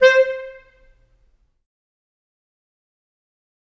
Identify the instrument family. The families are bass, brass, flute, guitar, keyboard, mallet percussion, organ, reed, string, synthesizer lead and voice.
reed